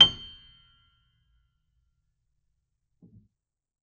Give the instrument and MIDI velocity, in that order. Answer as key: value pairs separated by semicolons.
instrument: acoustic keyboard; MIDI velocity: 100